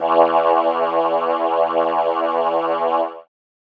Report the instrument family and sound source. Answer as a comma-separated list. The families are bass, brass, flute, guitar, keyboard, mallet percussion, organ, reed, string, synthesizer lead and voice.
keyboard, synthesizer